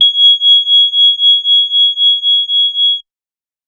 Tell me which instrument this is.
electronic organ